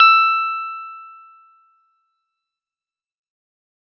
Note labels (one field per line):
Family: keyboard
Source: electronic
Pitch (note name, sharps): E6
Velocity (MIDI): 50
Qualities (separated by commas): fast decay